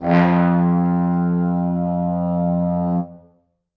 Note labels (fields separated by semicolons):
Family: brass; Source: acoustic; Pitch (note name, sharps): F2; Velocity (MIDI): 75; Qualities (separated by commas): bright, reverb